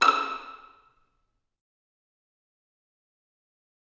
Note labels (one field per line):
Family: string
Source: acoustic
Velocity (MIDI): 100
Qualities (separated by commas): fast decay, percussive, reverb